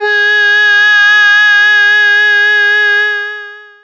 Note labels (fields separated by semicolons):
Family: voice; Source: synthesizer; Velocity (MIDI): 25; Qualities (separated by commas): distorted, long release